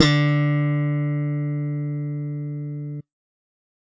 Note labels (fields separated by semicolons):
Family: bass; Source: electronic; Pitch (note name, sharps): D3; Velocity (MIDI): 100; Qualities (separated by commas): bright